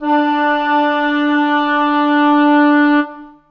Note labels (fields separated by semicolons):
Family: reed; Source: acoustic; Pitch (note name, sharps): D4; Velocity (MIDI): 100; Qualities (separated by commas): reverb